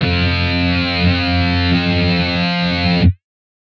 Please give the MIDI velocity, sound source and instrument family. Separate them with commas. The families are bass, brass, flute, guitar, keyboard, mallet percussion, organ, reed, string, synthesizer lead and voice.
127, synthesizer, guitar